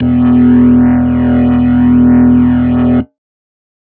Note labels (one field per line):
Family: organ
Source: electronic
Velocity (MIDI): 25